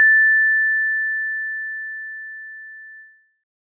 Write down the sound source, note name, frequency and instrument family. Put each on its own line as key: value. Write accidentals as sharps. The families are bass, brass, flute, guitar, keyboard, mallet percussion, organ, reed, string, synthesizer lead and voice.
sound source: acoustic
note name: A6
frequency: 1760 Hz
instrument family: mallet percussion